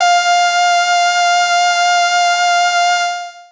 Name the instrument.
synthesizer voice